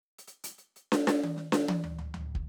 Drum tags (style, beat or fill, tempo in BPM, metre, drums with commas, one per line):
jazz fusion
fill
96 BPM
4/4
closed hi-hat, snare, high tom, floor tom, kick